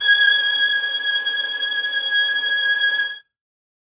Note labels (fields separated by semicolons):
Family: string; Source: acoustic; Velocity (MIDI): 127; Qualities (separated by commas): reverb